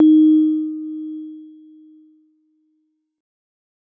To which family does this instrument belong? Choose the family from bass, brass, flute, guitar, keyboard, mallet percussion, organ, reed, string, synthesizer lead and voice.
keyboard